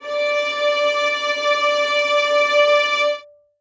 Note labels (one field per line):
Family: string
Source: acoustic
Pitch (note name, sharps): D5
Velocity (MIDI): 50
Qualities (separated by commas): reverb